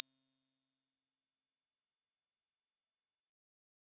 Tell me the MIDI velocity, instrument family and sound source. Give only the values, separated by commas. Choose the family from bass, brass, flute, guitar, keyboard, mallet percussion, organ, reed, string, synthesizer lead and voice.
100, mallet percussion, acoustic